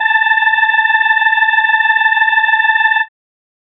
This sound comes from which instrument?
electronic organ